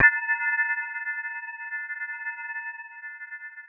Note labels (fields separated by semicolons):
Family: mallet percussion; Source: synthesizer; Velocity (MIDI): 100; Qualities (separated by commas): long release, multiphonic